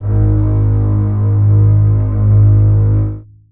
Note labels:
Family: string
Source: acoustic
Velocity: 100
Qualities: reverb

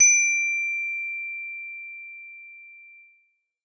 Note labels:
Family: bass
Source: synthesizer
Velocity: 127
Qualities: distorted

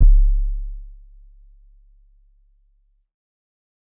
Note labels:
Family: keyboard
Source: electronic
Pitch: C#1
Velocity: 100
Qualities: dark

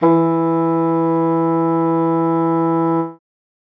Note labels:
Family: reed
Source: acoustic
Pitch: E3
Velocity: 75

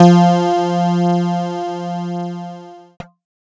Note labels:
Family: keyboard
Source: electronic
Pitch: F3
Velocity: 127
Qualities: bright, distorted

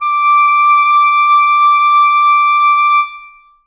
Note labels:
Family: reed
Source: acoustic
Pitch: D6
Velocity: 127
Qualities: long release, reverb

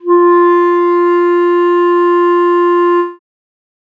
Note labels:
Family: reed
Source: acoustic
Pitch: F4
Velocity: 100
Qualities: dark

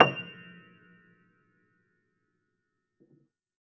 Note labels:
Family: keyboard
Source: acoustic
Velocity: 100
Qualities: fast decay, percussive, reverb

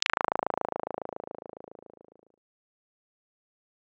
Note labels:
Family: bass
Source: synthesizer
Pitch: A0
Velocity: 50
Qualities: bright, distorted, fast decay

